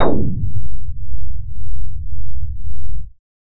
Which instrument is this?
synthesizer bass